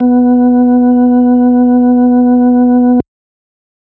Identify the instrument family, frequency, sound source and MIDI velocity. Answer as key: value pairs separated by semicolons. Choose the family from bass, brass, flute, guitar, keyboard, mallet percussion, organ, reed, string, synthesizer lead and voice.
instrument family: organ; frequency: 246.9 Hz; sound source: electronic; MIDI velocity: 75